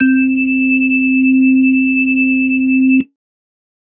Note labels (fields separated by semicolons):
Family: organ; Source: electronic; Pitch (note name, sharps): C4; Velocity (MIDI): 127